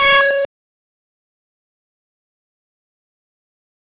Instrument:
synthesizer bass